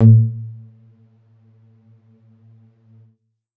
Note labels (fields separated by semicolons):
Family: keyboard; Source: electronic; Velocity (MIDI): 127; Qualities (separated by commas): dark, percussive, reverb